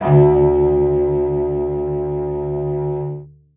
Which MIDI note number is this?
38